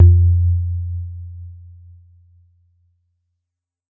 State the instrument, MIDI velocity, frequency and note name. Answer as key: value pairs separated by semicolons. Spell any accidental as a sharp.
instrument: acoustic mallet percussion instrument; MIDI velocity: 50; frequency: 87.31 Hz; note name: F2